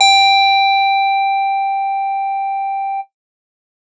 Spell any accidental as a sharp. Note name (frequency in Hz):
G5 (784 Hz)